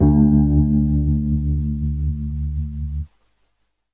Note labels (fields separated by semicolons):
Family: keyboard; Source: electronic; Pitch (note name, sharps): D2; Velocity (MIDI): 50; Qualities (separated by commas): dark